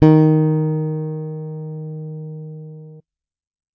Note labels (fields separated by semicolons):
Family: bass; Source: electronic; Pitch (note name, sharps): D#3; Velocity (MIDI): 100